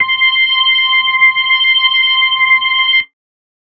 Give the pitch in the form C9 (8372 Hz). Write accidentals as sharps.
C6 (1047 Hz)